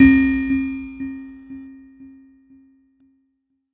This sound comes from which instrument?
electronic keyboard